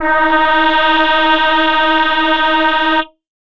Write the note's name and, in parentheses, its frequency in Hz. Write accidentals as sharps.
D#4 (311.1 Hz)